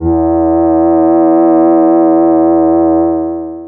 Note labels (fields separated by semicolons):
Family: voice; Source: synthesizer; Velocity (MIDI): 25; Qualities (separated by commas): distorted, long release